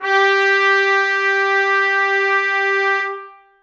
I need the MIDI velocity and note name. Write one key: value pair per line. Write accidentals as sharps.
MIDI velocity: 127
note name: G4